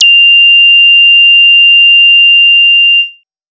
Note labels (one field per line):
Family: bass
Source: synthesizer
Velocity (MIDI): 127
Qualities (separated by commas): bright, distorted